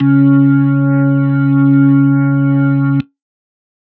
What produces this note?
electronic organ